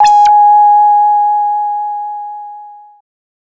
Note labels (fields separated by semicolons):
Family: bass; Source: synthesizer; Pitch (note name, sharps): G#5; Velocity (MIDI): 127; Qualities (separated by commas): distorted